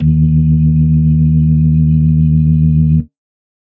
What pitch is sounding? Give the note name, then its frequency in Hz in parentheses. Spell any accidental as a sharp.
D#2 (77.78 Hz)